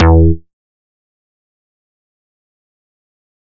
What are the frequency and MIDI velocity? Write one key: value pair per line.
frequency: 82.41 Hz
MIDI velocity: 75